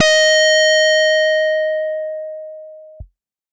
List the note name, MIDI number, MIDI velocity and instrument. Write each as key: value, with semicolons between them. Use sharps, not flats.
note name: D#5; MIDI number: 75; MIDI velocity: 127; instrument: electronic guitar